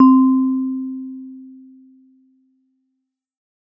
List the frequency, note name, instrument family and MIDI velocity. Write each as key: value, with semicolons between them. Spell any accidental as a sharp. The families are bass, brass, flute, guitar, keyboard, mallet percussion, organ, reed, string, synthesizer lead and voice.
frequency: 261.6 Hz; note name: C4; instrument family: mallet percussion; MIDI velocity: 127